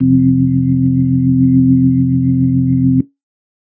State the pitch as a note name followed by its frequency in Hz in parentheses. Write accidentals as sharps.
F1 (43.65 Hz)